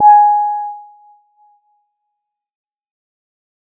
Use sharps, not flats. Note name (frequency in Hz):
G#5 (830.6 Hz)